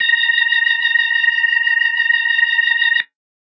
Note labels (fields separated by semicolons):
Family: organ; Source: electronic; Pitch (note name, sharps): A#5; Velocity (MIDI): 50; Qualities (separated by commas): reverb